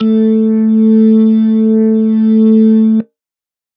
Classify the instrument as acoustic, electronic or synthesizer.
electronic